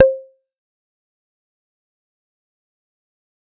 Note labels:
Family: bass; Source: synthesizer; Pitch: C5; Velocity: 100; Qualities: fast decay, percussive

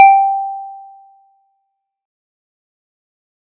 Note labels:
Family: mallet percussion; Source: acoustic; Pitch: G5; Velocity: 75; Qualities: fast decay

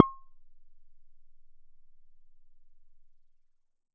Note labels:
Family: bass; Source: synthesizer; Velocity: 100

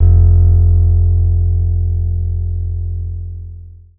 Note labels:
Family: guitar; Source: acoustic; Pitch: F1; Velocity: 100; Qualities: dark, long release

